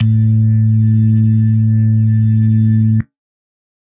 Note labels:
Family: organ; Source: electronic; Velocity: 50; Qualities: dark

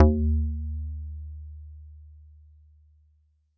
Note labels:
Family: mallet percussion; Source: acoustic; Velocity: 127

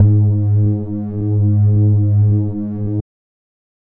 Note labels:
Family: bass; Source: synthesizer; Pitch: G#2; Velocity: 100; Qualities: dark

